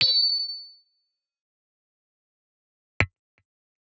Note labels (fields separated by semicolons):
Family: guitar; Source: electronic; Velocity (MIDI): 50; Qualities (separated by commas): bright, distorted, fast decay